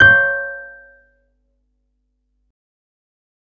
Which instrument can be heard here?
electronic keyboard